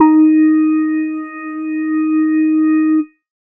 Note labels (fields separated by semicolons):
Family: organ; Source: electronic; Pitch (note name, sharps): D#4; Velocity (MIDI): 50